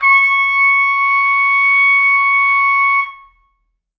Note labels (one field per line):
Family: brass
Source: acoustic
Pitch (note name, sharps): C#6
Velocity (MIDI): 50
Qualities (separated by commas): reverb